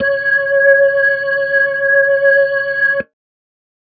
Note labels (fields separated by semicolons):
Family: organ; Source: electronic; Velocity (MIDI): 50